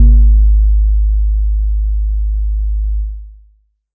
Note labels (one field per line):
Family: mallet percussion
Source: acoustic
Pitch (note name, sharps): G#1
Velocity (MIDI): 50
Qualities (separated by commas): dark, long release